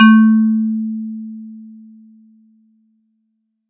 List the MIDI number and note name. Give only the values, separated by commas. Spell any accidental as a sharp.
57, A3